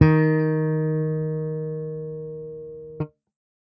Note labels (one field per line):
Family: bass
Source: electronic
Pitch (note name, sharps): D#3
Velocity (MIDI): 127